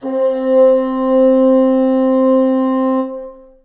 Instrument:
acoustic reed instrument